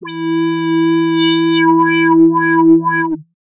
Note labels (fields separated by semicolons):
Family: bass; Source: synthesizer; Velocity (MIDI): 100; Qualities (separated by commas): distorted, non-linear envelope